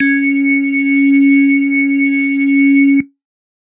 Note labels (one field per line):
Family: organ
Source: electronic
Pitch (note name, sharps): C#4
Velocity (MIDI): 75